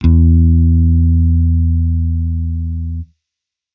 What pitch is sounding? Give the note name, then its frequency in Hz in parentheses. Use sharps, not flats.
E2 (82.41 Hz)